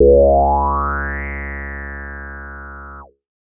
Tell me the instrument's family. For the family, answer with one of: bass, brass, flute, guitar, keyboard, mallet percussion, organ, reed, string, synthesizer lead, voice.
bass